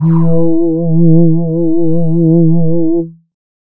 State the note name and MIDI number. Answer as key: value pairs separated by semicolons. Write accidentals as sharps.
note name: E3; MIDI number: 52